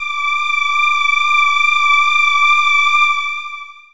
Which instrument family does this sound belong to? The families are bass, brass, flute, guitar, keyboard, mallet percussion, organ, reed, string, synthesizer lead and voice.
voice